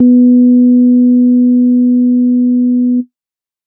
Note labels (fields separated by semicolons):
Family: organ; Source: electronic; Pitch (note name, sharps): B3; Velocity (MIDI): 127; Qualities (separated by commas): dark